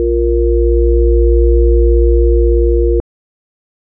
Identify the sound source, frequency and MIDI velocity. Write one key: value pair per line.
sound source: electronic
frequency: 58.27 Hz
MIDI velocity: 25